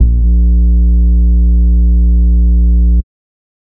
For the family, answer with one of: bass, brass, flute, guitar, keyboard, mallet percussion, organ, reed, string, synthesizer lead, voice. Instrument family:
bass